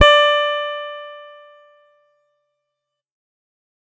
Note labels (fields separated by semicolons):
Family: guitar; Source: electronic; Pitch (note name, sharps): D5; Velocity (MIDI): 50